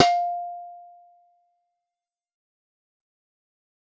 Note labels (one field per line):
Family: guitar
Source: synthesizer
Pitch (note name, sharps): F5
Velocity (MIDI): 75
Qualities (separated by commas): fast decay